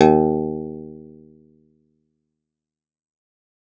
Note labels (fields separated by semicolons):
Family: guitar; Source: acoustic; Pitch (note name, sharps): D#2; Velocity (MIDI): 127; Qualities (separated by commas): fast decay, reverb